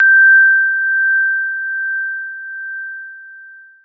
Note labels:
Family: keyboard; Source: electronic; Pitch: G6; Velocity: 127; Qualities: long release

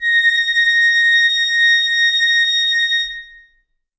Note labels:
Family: reed; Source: acoustic; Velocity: 75; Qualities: reverb

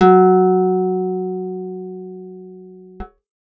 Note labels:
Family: guitar; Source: acoustic; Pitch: F#3; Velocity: 127

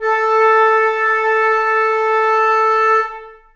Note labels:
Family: flute; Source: acoustic; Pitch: A4; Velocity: 100; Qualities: reverb

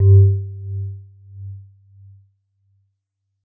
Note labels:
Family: mallet percussion; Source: acoustic; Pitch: G2; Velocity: 25; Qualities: dark, non-linear envelope

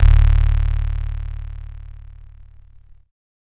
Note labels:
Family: keyboard; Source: electronic; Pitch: D1; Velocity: 75; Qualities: bright, distorted

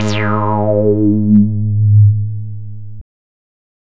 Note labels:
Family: bass; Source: synthesizer; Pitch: G#2; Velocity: 100; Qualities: bright, distorted

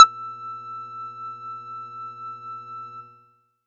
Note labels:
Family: bass; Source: synthesizer; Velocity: 25; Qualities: multiphonic

